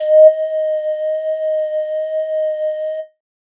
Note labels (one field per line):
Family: flute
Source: synthesizer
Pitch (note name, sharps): D#5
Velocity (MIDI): 25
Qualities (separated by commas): distorted